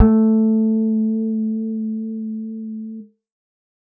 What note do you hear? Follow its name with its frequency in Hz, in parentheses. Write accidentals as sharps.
A3 (220 Hz)